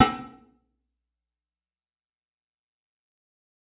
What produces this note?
electronic guitar